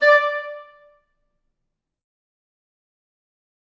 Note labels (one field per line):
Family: reed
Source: acoustic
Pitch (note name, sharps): D5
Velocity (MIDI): 100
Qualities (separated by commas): fast decay, percussive, reverb